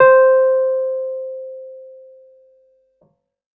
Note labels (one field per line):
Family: keyboard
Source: electronic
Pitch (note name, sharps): C5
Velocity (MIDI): 75